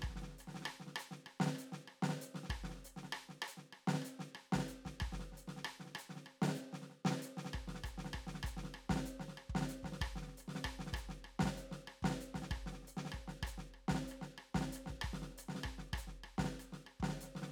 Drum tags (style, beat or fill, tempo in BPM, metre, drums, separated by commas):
maracatu, beat, 96 BPM, 4/4, hi-hat pedal, snare, cross-stick, kick